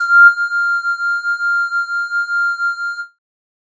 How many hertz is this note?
1397 Hz